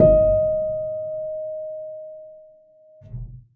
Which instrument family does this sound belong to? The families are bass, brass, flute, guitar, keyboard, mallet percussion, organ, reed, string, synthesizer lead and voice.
keyboard